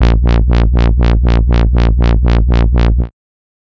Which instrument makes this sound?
synthesizer bass